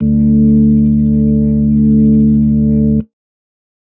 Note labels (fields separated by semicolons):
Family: organ; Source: electronic; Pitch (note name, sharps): D2; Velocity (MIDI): 127; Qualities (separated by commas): dark